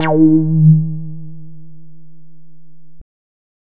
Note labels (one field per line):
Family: bass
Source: synthesizer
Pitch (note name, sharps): D#3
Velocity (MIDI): 50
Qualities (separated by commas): distorted